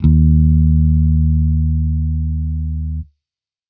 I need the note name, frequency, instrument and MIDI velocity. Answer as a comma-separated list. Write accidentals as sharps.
D#2, 77.78 Hz, electronic bass, 50